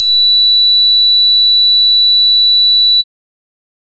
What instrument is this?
synthesizer bass